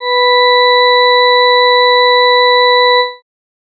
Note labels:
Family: organ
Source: electronic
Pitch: B4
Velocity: 127

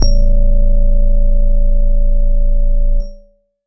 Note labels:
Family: keyboard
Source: electronic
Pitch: A0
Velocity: 100

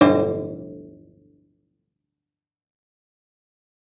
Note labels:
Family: guitar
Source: acoustic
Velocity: 25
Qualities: fast decay

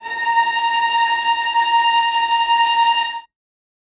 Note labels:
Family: string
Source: acoustic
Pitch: A#5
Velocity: 75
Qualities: bright, non-linear envelope, reverb

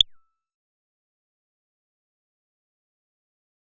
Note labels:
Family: bass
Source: synthesizer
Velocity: 50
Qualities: fast decay, percussive

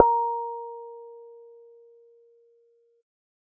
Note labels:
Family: bass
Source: synthesizer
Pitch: A#4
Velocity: 75

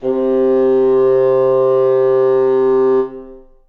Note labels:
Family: reed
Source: acoustic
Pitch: C3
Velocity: 100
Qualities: long release, reverb

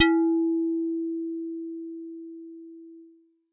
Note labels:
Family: bass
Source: synthesizer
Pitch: E4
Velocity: 75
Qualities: distorted

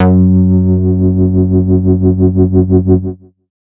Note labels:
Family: bass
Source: synthesizer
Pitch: F#2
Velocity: 25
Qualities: distorted

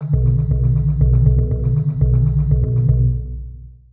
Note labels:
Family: mallet percussion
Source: synthesizer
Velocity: 75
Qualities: dark, long release, multiphonic, percussive, tempo-synced

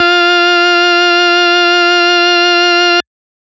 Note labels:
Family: organ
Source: electronic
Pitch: F4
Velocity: 100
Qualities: distorted

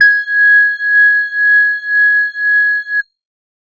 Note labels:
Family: organ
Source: electronic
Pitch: G#6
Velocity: 127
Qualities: distorted

